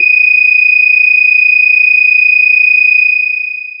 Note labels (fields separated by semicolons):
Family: bass; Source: synthesizer; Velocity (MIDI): 75; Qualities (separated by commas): bright, distorted, long release